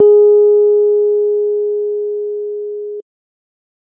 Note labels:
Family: keyboard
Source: electronic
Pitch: G#4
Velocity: 50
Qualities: dark

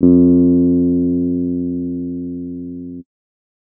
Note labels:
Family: keyboard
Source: electronic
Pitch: F2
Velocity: 25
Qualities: dark

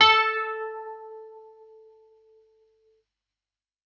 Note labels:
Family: keyboard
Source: electronic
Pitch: A4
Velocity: 127

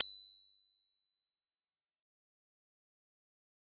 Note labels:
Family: mallet percussion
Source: acoustic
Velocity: 100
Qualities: bright, fast decay

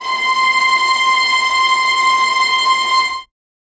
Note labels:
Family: string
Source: acoustic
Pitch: C6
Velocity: 50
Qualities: bright, non-linear envelope, reverb

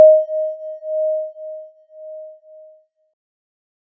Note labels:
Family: keyboard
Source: synthesizer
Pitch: D#5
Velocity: 100

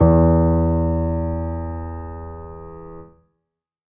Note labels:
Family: keyboard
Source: acoustic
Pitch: E2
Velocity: 50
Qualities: reverb

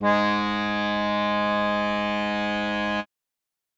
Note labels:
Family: reed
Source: acoustic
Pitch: G#2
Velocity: 50

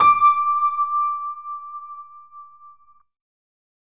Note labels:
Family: keyboard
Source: electronic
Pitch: D6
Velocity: 127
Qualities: reverb

